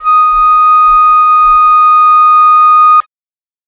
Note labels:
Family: flute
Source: acoustic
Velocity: 25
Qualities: bright

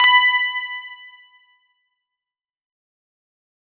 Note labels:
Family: guitar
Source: electronic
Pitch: B5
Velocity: 127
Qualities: fast decay

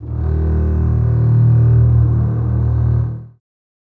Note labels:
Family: string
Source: acoustic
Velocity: 100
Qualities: reverb

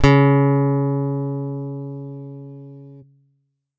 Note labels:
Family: guitar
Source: electronic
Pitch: C#3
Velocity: 100

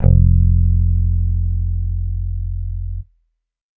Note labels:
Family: bass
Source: electronic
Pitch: F1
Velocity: 25

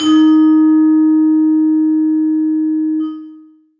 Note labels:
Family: mallet percussion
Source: acoustic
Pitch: D#4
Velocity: 127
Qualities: long release, reverb

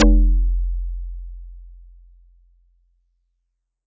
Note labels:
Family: mallet percussion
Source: acoustic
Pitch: F1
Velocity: 100

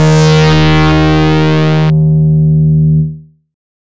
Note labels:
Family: bass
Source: synthesizer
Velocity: 127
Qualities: bright, distorted

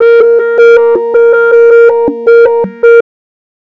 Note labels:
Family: bass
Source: synthesizer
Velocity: 75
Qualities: tempo-synced

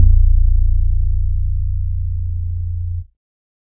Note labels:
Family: organ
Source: electronic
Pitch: A#0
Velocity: 75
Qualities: dark

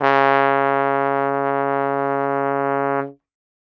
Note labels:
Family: brass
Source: acoustic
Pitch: C#3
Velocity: 75

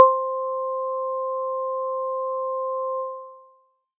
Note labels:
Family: mallet percussion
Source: acoustic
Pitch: C5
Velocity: 127

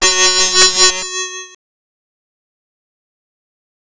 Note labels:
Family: bass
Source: synthesizer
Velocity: 100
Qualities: bright, distorted, fast decay, multiphonic

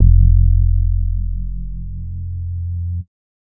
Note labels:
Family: bass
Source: synthesizer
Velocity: 25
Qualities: dark, distorted

